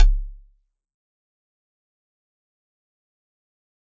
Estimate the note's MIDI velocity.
127